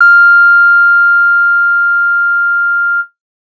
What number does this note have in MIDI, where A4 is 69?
89